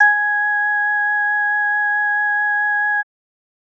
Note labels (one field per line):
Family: organ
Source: electronic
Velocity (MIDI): 100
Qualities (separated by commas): multiphonic